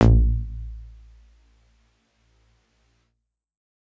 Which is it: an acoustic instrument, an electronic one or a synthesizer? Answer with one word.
electronic